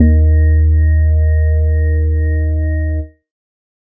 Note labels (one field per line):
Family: organ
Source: electronic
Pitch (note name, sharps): D#2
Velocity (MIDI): 127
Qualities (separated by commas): dark